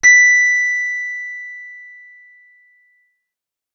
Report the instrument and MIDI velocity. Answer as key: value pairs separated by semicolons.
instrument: acoustic guitar; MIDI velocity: 50